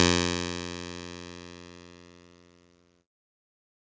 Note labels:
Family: keyboard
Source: electronic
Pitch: F2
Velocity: 50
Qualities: bright, distorted

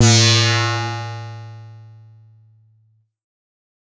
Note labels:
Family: bass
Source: synthesizer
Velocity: 50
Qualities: bright, distorted

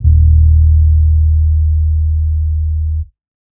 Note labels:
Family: bass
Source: electronic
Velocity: 25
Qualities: dark

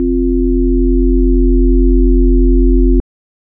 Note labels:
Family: organ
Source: electronic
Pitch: F1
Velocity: 100

